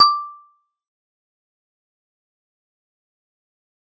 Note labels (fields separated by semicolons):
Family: mallet percussion; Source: acoustic; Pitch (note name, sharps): D6; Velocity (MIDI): 127; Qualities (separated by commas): fast decay, percussive